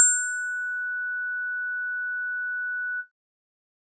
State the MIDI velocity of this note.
100